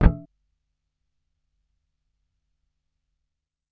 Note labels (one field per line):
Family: bass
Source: electronic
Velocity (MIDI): 127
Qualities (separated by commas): percussive